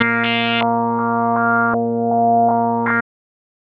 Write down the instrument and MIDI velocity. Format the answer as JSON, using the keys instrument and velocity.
{"instrument": "synthesizer bass", "velocity": 25}